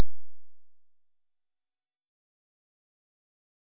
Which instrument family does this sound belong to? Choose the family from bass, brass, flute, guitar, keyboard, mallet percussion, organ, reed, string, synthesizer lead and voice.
guitar